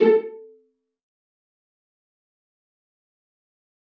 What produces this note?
acoustic string instrument